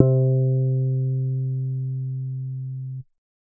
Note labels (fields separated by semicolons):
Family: bass; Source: synthesizer; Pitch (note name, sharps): C3; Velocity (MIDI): 100; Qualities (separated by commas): dark, reverb